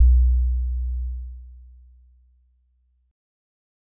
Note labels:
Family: mallet percussion; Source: acoustic; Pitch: B1; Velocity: 25; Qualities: dark

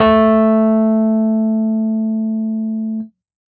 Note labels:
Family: keyboard; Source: electronic; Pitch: A3; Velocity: 127

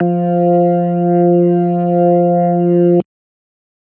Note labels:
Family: organ; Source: electronic; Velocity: 100

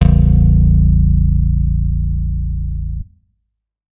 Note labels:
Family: guitar; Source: electronic; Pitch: A0; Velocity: 100; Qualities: reverb

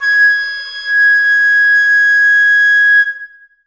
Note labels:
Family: flute; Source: acoustic; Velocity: 127; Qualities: long release, reverb

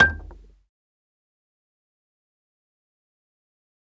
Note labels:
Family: mallet percussion; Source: acoustic; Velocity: 25; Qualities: fast decay, percussive, reverb

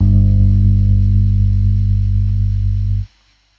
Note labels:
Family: keyboard; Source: electronic; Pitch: G1; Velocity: 25; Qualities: dark

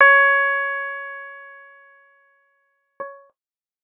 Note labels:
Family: guitar; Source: electronic; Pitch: C#5; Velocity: 50

